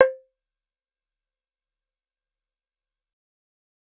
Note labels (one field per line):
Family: bass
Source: synthesizer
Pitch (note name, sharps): C5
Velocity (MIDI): 50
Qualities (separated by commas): fast decay, percussive